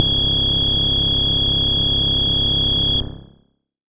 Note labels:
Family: bass; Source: synthesizer; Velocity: 100

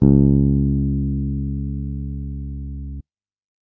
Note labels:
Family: bass; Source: electronic; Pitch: C#2; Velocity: 75

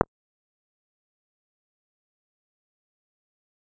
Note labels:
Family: guitar; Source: electronic; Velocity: 100; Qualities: fast decay, percussive

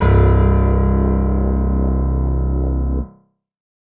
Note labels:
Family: keyboard; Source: electronic; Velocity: 100; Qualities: reverb

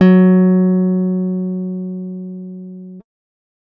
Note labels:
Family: guitar; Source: acoustic; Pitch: F#3; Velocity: 127

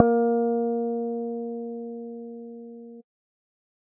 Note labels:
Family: bass; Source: synthesizer; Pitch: A#3; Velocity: 25

